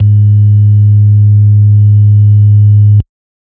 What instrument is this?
electronic organ